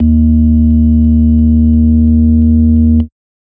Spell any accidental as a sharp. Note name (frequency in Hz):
D#2 (77.78 Hz)